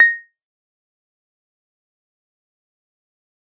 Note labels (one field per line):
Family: mallet percussion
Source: electronic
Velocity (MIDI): 100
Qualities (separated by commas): fast decay, percussive